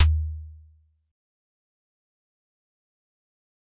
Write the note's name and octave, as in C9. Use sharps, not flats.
D#2